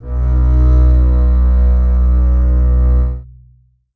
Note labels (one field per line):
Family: string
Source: acoustic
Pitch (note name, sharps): B1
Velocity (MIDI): 75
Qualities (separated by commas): long release, reverb